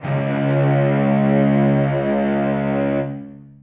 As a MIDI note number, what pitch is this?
37